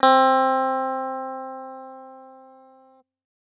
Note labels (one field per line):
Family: guitar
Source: electronic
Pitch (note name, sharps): C4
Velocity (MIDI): 100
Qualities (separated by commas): bright